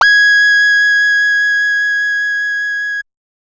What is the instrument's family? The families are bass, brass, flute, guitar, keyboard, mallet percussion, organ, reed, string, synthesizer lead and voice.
bass